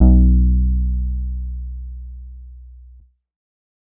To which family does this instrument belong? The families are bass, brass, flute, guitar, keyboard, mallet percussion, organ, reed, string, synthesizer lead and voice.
bass